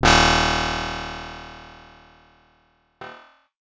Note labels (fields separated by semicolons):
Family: guitar; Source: acoustic; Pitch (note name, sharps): D#1; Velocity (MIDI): 127; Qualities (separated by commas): bright, distorted